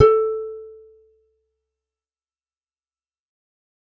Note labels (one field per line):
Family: guitar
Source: acoustic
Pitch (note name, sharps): A4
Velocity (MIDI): 25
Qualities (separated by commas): fast decay